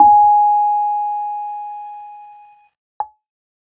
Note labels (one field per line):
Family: keyboard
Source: electronic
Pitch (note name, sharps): G#5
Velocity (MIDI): 25